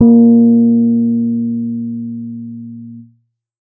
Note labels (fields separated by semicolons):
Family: keyboard; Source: electronic; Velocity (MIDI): 50; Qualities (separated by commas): dark